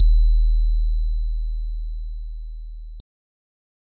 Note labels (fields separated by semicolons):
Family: guitar; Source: synthesizer; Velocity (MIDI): 50; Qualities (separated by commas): bright, distorted